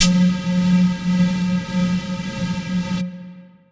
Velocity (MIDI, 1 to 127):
50